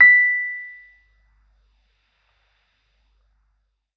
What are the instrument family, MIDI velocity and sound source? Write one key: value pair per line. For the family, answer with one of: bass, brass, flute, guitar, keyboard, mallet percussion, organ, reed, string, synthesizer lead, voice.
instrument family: keyboard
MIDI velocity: 50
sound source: electronic